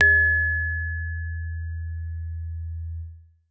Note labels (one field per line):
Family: keyboard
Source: acoustic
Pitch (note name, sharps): E2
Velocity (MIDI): 127